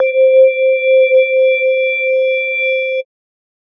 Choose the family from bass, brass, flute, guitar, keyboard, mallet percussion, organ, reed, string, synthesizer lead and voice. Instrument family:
mallet percussion